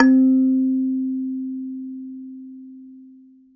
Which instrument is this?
acoustic mallet percussion instrument